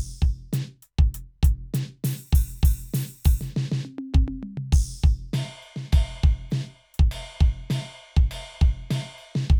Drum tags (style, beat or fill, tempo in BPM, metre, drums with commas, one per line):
rock
beat
100 BPM
4/4
crash, ride, ride bell, closed hi-hat, open hi-hat, hi-hat pedal, snare, high tom, mid tom, floor tom, kick